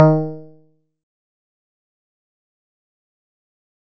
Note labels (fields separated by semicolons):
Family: guitar; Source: acoustic; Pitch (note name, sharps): D#3; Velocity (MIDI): 25; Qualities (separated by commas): distorted, fast decay, percussive